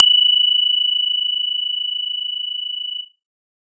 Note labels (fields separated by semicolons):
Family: synthesizer lead; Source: synthesizer; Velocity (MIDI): 75